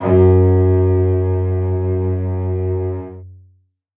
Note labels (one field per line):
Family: string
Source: acoustic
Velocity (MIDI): 127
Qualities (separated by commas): reverb